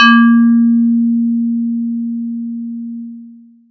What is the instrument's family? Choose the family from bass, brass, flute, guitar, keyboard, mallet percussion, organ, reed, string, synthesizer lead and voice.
mallet percussion